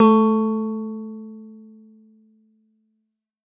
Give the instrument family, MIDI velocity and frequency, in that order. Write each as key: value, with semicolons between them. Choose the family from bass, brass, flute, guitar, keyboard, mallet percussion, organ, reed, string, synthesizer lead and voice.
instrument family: guitar; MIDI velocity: 100; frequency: 220 Hz